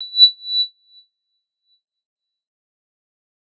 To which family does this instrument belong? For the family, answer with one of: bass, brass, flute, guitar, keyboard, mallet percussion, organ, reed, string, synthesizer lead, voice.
bass